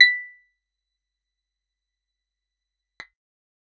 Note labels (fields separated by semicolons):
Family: guitar; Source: acoustic; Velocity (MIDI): 50; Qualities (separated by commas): fast decay, percussive